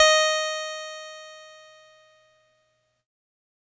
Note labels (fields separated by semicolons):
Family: keyboard; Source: electronic; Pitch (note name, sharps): D#5; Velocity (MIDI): 100; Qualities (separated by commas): bright, distorted